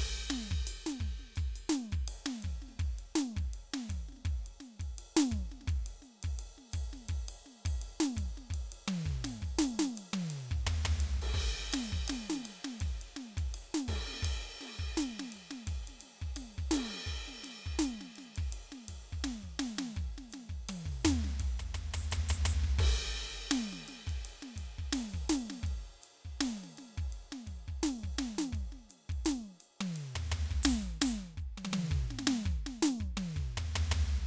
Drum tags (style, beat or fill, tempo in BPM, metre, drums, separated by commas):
New Orleans funk, beat, 84 BPM, 4/4, crash, ride, ride bell, closed hi-hat, open hi-hat, hi-hat pedal, snare, high tom, floor tom, kick